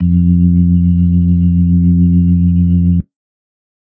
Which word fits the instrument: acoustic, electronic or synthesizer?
electronic